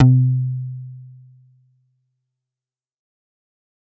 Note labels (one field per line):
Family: bass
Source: synthesizer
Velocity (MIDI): 127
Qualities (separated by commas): distorted, fast decay